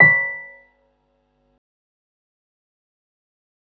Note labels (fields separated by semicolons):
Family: keyboard; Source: electronic; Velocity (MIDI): 25; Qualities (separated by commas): fast decay, percussive